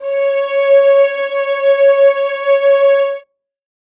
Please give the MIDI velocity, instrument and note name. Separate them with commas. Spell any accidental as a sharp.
75, acoustic string instrument, C#5